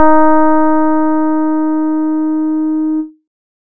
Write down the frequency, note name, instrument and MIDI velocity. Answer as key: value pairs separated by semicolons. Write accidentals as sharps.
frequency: 311.1 Hz; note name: D#4; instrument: electronic keyboard; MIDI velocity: 127